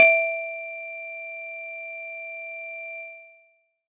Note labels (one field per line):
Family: mallet percussion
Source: acoustic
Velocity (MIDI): 25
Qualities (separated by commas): distorted